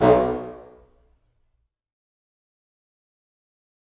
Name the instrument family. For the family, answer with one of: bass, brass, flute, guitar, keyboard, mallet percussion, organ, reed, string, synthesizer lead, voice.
reed